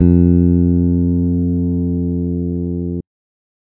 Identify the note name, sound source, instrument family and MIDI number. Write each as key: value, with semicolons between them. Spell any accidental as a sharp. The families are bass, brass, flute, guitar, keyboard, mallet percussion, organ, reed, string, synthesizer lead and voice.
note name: F2; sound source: electronic; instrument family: bass; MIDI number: 41